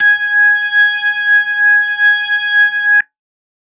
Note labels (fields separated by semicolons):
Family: organ; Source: electronic; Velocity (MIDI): 100